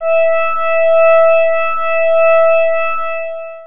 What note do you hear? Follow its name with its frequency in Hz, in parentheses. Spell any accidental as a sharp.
E5 (659.3 Hz)